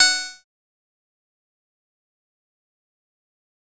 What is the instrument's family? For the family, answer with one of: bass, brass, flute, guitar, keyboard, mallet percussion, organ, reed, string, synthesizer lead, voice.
bass